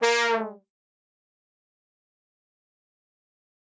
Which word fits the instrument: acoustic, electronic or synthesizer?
acoustic